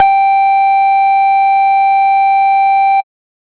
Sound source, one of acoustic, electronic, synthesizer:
synthesizer